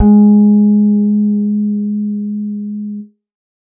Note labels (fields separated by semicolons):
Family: bass; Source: synthesizer; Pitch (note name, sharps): G#3; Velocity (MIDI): 100; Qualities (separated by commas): dark, reverb